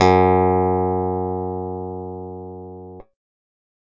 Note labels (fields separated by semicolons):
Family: keyboard; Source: electronic; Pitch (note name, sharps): F#2; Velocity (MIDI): 75